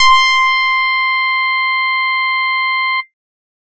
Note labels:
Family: bass; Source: synthesizer; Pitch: C6; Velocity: 100; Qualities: bright, distorted

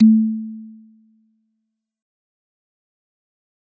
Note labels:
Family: mallet percussion; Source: acoustic; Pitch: A3; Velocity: 127; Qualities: dark, fast decay, percussive

